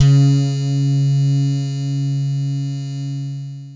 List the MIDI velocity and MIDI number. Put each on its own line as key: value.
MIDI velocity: 100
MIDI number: 49